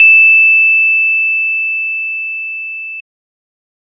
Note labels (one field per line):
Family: organ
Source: electronic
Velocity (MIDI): 25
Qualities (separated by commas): bright